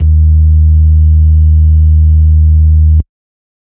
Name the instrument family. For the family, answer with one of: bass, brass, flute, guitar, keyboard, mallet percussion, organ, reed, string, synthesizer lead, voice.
organ